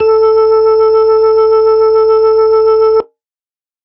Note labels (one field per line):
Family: organ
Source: electronic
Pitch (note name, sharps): A4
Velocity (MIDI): 25